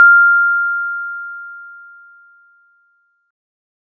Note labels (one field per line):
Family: mallet percussion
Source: acoustic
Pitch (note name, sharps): F6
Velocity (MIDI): 25